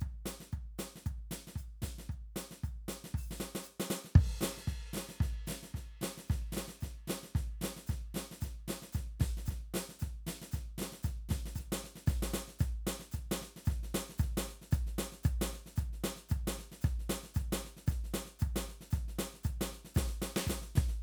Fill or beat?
beat